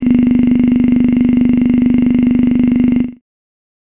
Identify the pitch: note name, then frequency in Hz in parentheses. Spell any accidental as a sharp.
G0 (24.5 Hz)